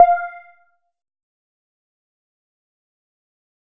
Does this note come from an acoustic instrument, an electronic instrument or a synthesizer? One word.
synthesizer